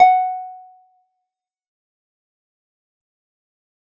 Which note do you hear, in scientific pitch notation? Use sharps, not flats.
F#5